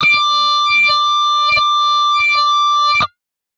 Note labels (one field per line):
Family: guitar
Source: electronic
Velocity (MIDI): 50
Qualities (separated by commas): bright, distorted